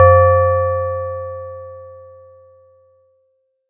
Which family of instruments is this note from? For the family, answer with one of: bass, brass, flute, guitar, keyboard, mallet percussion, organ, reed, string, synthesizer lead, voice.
mallet percussion